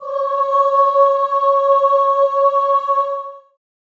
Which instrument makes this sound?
acoustic voice